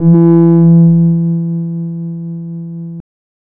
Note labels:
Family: bass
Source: synthesizer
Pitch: E3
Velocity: 75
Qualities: distorted, non-linear envelope

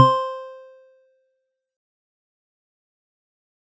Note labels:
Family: mallet percussion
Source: acoustic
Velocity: 127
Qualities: fast decay, percussive

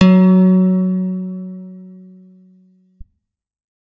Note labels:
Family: guitar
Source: electronic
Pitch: F#3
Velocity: 127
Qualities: reverb

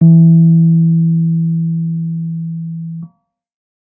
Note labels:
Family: keyboard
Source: electronic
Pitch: E3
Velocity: 25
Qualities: dark

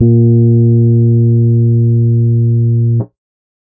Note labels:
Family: keyboard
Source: electronic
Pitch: A#2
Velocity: 50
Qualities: dark

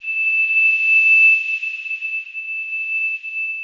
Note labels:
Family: mallet percussion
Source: electronic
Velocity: 50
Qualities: bright, long release, non-linear envelope

